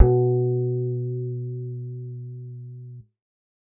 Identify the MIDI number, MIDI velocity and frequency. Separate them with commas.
47, 75, 123.5 Hz